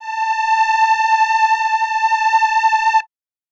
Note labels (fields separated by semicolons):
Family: reed; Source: acoustic; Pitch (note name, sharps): A5; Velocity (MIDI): 50